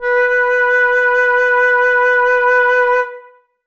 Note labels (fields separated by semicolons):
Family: flute; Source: acoustic; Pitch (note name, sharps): B4; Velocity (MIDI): 127; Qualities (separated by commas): reverb